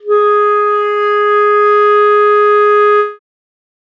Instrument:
acoustic reed instrument